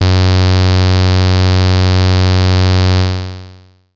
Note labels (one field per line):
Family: bass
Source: synthesizer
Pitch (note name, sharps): F#2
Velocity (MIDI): 25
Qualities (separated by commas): bright, distorted, long release